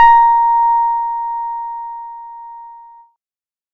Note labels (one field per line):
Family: keyboard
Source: electronic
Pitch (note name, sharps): A#5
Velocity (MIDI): 50